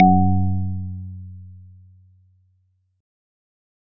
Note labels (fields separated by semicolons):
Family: organ; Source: electronic; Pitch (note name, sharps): F#2; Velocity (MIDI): 100